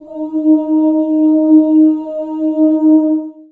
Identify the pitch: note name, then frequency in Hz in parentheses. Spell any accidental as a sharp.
D#4 (311.1 Hz)